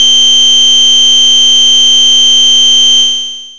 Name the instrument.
synthesizer bass